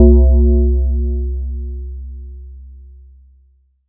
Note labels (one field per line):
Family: mallet percussion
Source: electronic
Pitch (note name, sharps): C2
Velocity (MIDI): 75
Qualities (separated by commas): multiphonic